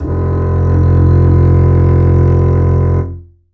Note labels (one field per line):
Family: string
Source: acoustic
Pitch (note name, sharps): F1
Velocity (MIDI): 75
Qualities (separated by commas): reverb